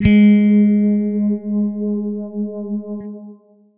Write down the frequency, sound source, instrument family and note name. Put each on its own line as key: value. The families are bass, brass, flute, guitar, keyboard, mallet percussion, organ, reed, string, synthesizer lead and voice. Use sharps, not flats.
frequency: 207.7 Hz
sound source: electronic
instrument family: guitar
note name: G#3